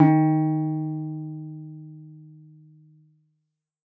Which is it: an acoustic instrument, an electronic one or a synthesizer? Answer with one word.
synthesizer